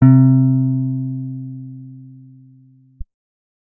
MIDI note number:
48